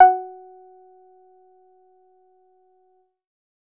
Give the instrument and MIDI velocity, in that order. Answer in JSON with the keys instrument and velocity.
{"instrument": "synthesizer bass", "velocity": 50}